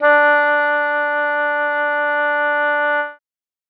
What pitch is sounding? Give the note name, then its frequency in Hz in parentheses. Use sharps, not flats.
D4 (293.7 Hz)